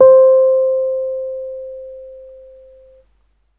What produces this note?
electronic keyboard